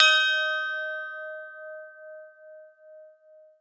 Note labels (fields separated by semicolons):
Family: mallet percussion; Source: acoustic; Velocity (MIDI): 75; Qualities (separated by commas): reverb